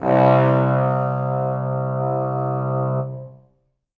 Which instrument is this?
acoustic brass instrument